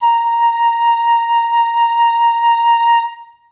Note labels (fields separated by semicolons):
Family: flute; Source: acoustic; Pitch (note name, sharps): A#5; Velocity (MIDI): 25; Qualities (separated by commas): reverb